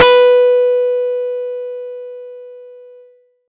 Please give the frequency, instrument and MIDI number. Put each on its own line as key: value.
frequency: 493.9 Hz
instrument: acoustic guitar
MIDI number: 71